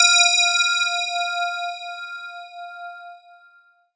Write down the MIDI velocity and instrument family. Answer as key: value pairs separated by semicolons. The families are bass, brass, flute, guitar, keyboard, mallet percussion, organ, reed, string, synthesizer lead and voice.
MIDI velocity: 127; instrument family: mallet percussion